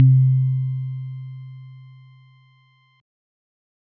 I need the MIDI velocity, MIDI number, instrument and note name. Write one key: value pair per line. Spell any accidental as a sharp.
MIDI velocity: 50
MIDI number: 48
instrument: electronic keyboard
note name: C3